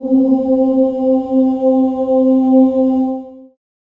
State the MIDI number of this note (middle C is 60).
60